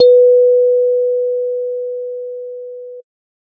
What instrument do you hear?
electronic keyboard